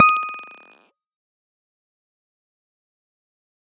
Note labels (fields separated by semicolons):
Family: guitar; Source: electronic; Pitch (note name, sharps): D#6; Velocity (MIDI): 100; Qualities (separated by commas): fast decay, percussive